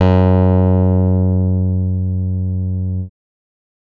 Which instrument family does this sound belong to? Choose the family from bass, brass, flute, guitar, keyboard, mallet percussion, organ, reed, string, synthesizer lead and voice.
bass